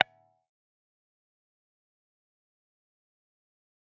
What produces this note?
electronic guitar